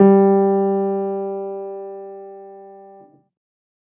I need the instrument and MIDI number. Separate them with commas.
acoustic keyboard, 55